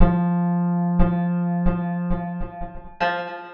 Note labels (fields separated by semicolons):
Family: guitar; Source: acoustic; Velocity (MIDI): 75; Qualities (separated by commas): percussive, reverb